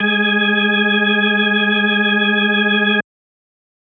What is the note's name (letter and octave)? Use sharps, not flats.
G#3